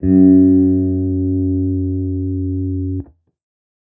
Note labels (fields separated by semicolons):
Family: guitar; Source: electronic; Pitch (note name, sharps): F#2; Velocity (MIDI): 25; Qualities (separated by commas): non-linear envelope